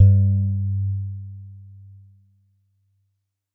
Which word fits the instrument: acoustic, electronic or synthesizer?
acoustic